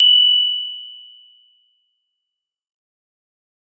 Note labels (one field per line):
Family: mallet percussion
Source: acoustic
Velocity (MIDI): 127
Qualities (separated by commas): bright, fast decay